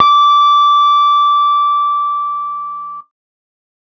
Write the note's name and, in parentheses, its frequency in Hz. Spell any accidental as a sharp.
D6 (1175 Hz)